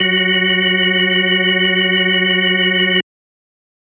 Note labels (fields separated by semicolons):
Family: organ; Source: electronic; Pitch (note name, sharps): F#3; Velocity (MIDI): 50